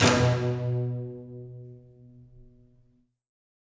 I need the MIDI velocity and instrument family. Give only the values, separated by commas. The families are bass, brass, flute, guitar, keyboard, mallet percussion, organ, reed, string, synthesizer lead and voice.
127, string